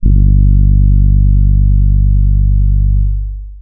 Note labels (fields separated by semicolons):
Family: keyboard; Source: electronic; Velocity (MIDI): 127; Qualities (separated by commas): dark, long release